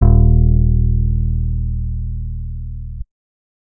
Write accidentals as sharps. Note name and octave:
D#1